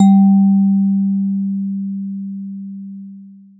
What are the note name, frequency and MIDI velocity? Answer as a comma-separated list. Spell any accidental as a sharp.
G3, 196 Hz, 127